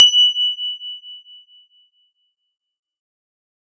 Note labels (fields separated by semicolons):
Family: guitar; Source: synthesizer; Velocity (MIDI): 50; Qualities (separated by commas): bright, fast decay